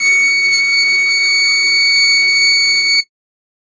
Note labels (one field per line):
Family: string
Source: acoustic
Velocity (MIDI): 75